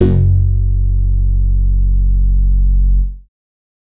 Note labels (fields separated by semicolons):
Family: bass; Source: synthesizer; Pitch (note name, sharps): F#1; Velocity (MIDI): 127; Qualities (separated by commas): distorted